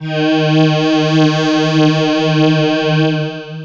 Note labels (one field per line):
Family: voice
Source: synthesizer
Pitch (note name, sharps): D#3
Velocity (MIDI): 50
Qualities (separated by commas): distorted, long release